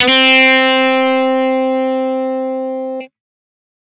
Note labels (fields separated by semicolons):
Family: guitar; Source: electronic; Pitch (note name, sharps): C4; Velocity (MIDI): 127; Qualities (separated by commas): bright, distorted